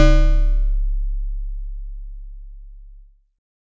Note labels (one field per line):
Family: mallet percussion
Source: acoustic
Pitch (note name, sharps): C#1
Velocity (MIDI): 100